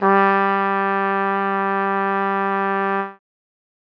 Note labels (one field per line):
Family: brass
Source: acoustic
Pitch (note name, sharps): G3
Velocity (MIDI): 50